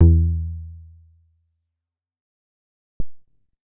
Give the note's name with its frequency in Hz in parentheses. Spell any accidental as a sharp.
E2 (82.41 Hz)